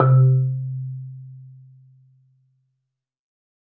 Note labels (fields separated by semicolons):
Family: mallet percussion; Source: acoustic; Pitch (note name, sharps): C3; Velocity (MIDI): 75; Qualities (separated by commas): dark, reverb